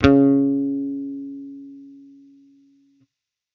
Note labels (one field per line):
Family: bass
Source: electronic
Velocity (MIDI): 127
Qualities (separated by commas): distorted